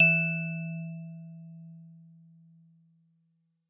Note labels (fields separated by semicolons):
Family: mallet percussion; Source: acoustic; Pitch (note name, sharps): E3; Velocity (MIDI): 127